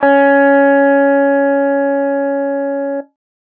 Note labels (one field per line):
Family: guitar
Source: electronic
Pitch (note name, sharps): C#4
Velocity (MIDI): 50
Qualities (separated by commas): distorted